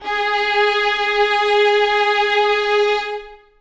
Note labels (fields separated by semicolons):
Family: string; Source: acoustic; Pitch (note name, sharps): G#4; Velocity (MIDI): 100; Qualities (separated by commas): reverb